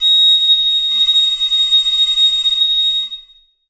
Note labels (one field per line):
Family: reed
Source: acoustic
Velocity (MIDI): 50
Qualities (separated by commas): bright, reverb